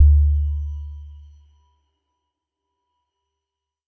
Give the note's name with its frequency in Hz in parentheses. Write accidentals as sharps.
D2 (73.42 Hz)